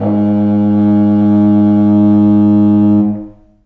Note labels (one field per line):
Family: reed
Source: acoustic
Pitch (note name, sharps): G#2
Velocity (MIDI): 25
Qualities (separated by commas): long release, reverb